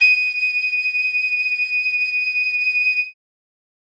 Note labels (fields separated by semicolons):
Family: flute; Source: acoustic; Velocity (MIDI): 127; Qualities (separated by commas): bright